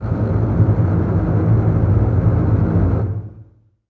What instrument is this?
acoustic string instrument